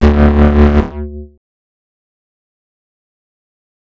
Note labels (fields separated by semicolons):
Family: bass; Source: synthesizer; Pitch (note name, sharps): D2; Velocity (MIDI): 50; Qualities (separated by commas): distorted, fast decay, multiphonic